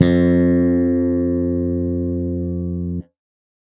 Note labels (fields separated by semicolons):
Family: bass; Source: electronic; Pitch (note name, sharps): F2; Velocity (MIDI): 100